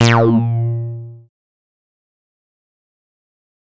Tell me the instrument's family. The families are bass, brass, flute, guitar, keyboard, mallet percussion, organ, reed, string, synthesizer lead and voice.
bass